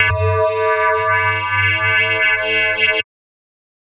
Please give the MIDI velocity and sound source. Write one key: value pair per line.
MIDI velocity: 127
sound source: electronic